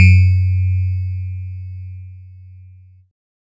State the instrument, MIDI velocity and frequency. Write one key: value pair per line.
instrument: electronic keyboard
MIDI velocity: 100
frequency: 92.5 Hz